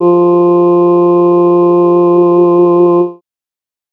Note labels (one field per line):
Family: voice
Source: synthesizer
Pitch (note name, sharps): F3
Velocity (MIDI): 100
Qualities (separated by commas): bright